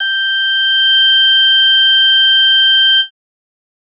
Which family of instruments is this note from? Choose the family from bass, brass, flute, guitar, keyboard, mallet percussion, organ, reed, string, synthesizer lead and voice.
bass